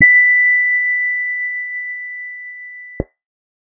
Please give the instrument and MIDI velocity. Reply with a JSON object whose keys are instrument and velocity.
{"instrument": "electronic guitar", "velocity": 25}